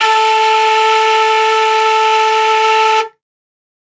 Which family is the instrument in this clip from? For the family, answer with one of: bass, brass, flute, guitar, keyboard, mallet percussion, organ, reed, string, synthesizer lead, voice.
flute